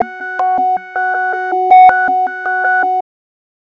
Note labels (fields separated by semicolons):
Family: bass; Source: synthesizer; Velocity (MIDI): 25; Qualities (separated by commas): tempo-synced